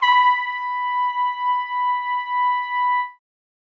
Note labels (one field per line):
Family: brass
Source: acoustic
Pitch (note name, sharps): B5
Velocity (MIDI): 50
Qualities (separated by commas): reverb